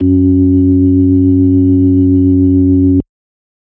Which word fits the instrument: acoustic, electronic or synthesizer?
electronic